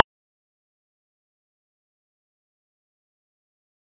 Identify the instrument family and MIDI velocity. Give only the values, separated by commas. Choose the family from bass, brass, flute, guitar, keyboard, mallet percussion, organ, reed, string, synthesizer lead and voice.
mallet percussion, 75